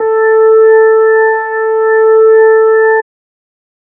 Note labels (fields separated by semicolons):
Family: organ; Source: electronic; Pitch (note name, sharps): A4; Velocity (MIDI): 50